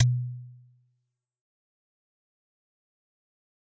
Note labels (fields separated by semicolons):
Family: mallet percussion; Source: acoustic; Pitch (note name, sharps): B2; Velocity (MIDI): 75; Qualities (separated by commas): fast decay, percussive